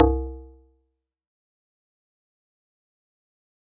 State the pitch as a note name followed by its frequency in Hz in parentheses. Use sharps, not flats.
C2 (65.41 Hz)